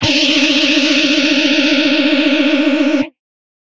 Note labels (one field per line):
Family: guitar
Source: electronic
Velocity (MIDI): 100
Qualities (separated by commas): bright, distorted